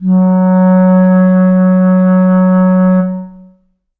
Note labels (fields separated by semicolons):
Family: reed; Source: acoustic; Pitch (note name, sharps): F#3; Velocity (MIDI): 75; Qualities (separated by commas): dark, long release, reverb